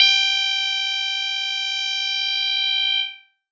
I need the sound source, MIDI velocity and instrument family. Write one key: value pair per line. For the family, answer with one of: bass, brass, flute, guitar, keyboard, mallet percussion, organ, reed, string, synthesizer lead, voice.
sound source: electronic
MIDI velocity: 100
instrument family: keyboard